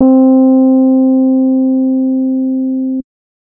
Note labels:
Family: keyboard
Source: electronic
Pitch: C4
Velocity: 75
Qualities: dark

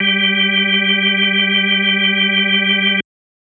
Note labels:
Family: organ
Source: electronic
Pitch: G3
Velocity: 75

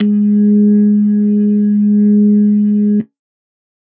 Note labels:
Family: organ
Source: electronic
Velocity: 75

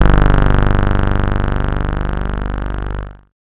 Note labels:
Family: bass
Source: synthesizer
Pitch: G0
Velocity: 25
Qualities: bright, distorted

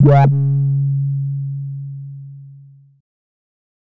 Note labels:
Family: bass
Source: synthesizer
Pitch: C#3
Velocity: 75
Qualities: distorted

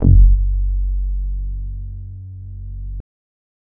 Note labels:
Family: bass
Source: synthesizer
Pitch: F#1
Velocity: 25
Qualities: dark, distorted

